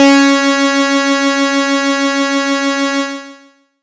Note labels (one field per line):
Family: bass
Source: synthesizer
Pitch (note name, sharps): C#4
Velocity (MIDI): 127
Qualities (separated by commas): bright, distorted, long release